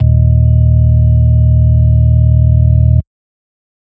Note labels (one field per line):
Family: organ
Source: electronic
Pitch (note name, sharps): D#1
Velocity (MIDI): 50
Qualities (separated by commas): dark